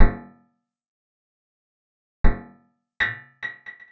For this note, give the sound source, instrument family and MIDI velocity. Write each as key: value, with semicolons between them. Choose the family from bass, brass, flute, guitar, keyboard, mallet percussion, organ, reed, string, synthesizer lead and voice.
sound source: acoustic; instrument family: guitar; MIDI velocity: 100